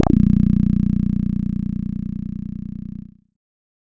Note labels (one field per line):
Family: bass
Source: synthesizer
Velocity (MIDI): 127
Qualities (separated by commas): distorted